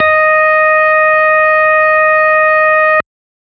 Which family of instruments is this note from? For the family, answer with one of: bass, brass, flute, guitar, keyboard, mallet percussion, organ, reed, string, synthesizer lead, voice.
organ